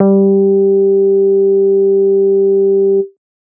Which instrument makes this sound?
synthesizer bass